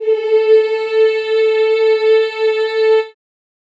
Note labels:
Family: voice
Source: acoustic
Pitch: A4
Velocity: 75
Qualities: reverb

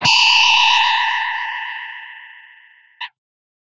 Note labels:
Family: guitar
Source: electronic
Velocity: 50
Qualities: bright, distorted

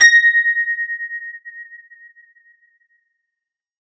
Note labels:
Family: guitar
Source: electronic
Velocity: 50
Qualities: multiphonic, non-linear envelope

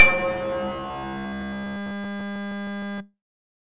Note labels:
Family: bass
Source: synthesizer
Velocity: 75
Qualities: distorted

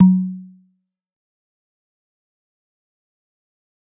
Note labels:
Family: mallet percussion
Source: acoustic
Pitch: F#3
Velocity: 100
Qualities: dark, fast decay, percussive

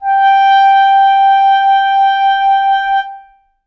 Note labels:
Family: reed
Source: acoustic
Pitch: G5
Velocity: 100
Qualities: reverb

